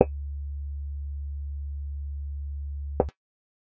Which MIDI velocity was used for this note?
50